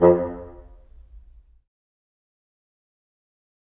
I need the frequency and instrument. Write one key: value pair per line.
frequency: 87.31 Hz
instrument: acoustic reed instrument